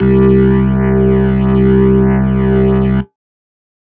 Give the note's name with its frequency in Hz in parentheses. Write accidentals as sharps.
C2 (65.41 Hz)